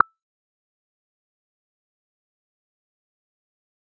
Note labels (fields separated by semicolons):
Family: bass; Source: synthesizer; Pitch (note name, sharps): E6; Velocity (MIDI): 100; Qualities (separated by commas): fast decay, percussive